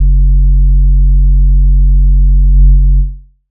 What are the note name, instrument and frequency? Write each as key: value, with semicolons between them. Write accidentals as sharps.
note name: F#1; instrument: synthesizer bass; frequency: 46.25 Hz